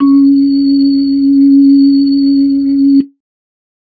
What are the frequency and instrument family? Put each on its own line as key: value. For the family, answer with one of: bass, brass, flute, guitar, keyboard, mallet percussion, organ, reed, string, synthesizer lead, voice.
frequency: 277.2 Hz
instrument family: organ